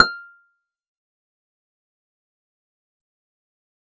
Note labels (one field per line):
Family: guitar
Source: acoustic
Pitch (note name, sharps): F6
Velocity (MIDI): 50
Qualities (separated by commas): fast decay, percussive